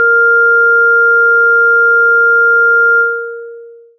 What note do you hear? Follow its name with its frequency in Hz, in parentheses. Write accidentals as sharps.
A#4 (466.2 Hz)